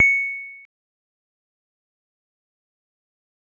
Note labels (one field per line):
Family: guitar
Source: synthesizer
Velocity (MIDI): 25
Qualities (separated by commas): dark, fast decay, percussive